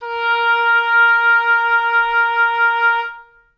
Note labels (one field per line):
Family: reed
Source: acoustic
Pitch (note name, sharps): A#4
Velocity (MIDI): 100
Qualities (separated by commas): reverb